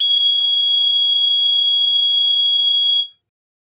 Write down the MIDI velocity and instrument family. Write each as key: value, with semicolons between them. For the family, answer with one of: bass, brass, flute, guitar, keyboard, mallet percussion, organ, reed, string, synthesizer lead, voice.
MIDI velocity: 100; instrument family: reed